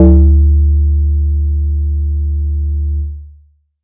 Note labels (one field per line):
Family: mallet percussion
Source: acoustic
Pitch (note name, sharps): D2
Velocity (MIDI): 127